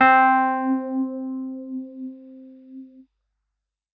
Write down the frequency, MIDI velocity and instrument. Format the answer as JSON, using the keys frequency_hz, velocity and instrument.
{"frequency_hz": 261.6, "velocity": 100, "instrument": "electronic keyboard"}